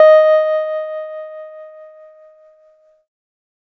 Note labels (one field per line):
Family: keyboard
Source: electronic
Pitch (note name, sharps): D#5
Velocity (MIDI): 75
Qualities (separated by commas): distorted